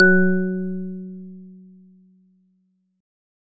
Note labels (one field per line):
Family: organ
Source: electronic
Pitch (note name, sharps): F#3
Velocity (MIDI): 127